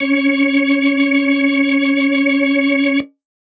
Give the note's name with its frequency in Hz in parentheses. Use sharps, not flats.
C#4 (277.2 Hz)